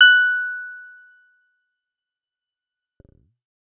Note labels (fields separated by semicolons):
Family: bass; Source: synthesizer; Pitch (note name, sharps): F#6; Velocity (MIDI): 127; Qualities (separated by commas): fast decay